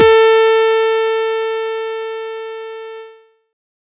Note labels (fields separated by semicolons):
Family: bass; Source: synthesizer; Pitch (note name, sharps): A4; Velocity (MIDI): 25; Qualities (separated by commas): bright, distorted